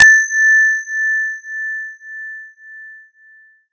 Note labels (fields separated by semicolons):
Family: mallet percussion; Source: electronic; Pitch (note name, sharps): A6; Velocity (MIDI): 75; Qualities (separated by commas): bright, multiphonic